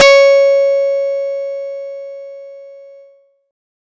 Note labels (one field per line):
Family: guitar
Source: acoustic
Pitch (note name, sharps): C#5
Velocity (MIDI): 100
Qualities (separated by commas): bright